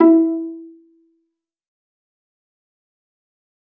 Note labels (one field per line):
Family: string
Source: acoustic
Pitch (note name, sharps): E4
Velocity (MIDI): 127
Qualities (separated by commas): fast decay, percussive, reverb